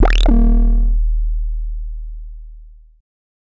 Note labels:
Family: bass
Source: synthesizer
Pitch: D#1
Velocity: 100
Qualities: distorted

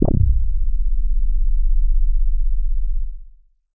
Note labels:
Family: bass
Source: synthesizer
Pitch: C0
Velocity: 50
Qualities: distorted, tempo-synced

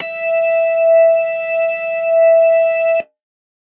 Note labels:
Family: organ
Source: electronic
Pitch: E5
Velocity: 50

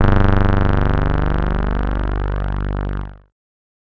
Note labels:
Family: bass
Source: synthesizer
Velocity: 100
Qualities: bright, distorted

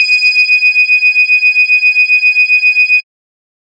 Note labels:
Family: bass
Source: synthesizer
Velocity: 127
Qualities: bright, distorted

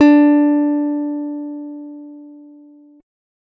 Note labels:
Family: guitar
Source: acoustic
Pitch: D4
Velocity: 127

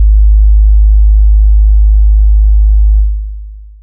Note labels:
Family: synthesizer lead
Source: synthesizer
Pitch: G#1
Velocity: 25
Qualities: dark, long release

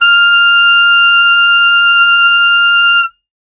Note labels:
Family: reed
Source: acoustic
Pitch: F6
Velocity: 100

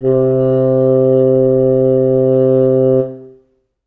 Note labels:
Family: reed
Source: acoustic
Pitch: C3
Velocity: 50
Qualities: reverb

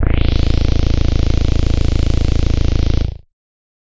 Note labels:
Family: bass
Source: synthesizer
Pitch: A-1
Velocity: 75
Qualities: bright, distorted

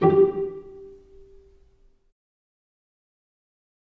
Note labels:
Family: string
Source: acoustic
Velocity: 75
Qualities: dark, fast decay, reverb

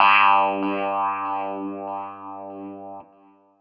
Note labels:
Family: keyboard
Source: electronic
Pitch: G2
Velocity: 127

